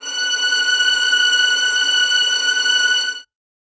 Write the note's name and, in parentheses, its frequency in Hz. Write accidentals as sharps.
F#6 (1480 Hz)